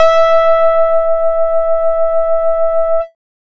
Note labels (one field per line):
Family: bass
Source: synthesizer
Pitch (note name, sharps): E5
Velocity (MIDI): 50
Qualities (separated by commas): distorted, multiphonic, tempo-synced